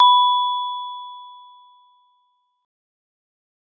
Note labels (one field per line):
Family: mallet percussion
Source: acoustic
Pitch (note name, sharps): B5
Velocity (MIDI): 127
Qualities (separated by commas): fast decay